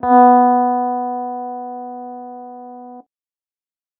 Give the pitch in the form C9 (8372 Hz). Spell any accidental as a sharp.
B3 (246.9 Hz)